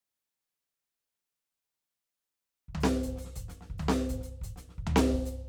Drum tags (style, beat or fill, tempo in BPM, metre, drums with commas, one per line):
New Orleans funk
fill
84 BPM
4/4
closed hi-hat, hi-hat pedal, snare, floor tom, kick